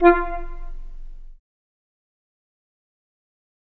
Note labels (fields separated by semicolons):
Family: flute; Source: acoustic; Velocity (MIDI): 50; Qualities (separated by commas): fast decay, reverb